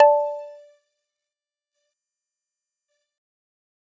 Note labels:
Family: mallet percussion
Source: acoustic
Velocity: 75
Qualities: multiphonic, percussive

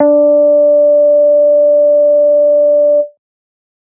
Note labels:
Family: bass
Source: synthesizer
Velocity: 25

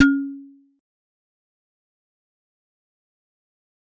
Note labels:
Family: mallet percussion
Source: acoustic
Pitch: C#4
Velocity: 50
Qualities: dark, fast decay, percussive

